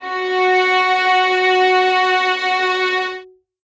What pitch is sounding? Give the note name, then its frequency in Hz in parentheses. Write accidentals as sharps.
F#4 (370 Hz)